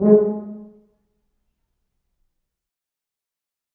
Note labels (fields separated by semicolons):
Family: brass; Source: acoustic; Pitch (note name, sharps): G#3; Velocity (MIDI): 100; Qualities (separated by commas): dark, fast decay, percussive, reverb